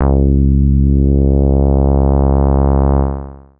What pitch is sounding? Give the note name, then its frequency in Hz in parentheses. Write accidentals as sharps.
C#2 (69.3 Hz)